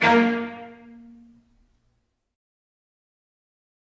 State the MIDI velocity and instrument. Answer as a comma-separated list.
127, acoustic string instrument